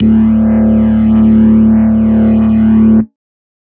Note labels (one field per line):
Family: organ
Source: electronic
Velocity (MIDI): 50